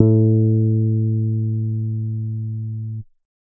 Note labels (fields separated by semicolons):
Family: bass; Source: synthesizer; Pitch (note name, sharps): A2; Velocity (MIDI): 50; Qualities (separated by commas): dark, reverb